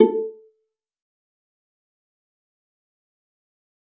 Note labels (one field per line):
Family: string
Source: acoustic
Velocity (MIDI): 75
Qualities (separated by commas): fast decay, percussive, reverb